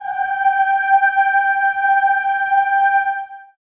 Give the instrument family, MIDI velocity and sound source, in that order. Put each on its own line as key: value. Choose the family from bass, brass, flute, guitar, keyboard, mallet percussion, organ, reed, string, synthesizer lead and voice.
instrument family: voice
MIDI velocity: 75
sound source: acoustic